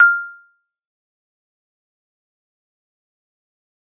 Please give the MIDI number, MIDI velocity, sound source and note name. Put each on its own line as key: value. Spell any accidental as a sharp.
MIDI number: 89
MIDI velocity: 127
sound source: acoustic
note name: F6